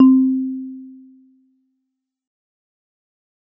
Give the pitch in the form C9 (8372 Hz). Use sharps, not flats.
C4 (261.6 Hz)